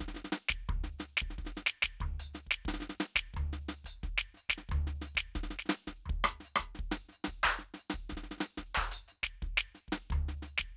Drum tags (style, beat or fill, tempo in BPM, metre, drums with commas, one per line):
samba
beat
89 BPM
4/4
closed hi-hat, hi-hat pedal, percussion, snare, cross-stick, floor tom, kick